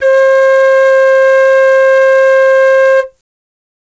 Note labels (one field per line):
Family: flute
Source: acoustic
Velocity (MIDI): 100